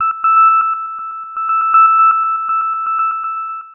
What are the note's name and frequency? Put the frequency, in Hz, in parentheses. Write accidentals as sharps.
E6 (1319 Hz)